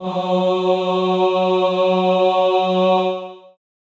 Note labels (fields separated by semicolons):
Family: voice; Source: acoustic; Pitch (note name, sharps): F#3; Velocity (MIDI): 100; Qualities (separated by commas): long release, reverb